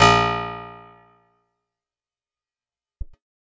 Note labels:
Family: guitar; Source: acoustic; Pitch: A#1; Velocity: 127; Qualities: fast decay

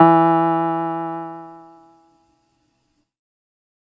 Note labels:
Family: keyboard; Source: electronic; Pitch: E3; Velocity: 25

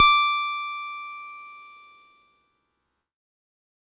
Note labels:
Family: keyboard; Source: electronic; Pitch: D6; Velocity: 100

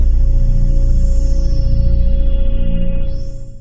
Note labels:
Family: synthesizer lead; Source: synthesizer; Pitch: A#-1; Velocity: 50; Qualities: long release

